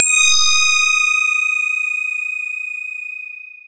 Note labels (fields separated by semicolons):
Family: mallet percussion; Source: electronic; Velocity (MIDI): 75; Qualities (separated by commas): bright, distorted, long release, non-linear envelope